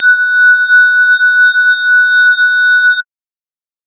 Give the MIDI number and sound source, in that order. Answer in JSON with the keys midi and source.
{"midi": 90, "source": "synthesizer"}